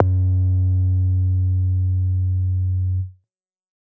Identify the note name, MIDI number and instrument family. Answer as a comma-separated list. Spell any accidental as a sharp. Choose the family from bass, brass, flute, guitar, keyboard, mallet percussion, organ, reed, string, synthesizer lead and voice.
F#2, 42, bass